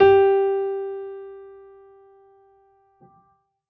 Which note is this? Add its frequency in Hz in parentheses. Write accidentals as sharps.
G4 (392 Hz)